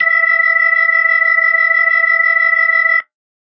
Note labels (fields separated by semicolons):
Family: organ; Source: electronic; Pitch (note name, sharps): E5; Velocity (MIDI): 127; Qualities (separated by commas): bright